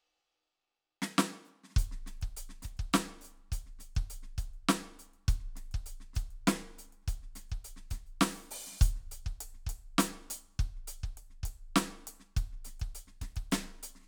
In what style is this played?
rock